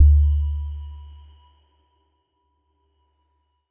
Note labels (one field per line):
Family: mallet percussion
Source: electronic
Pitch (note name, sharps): D2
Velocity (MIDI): 75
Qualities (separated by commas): non-linear envelope